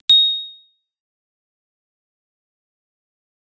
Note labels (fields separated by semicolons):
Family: bass; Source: synthesizer; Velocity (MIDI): 127; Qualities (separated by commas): bright, distorted, fast decay, percussive